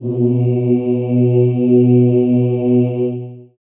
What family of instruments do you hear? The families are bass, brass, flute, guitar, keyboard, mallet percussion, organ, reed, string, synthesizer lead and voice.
voice